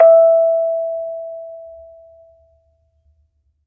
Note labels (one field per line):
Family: mallet percussion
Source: acoustic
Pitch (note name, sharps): E5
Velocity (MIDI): 25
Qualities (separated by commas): reverb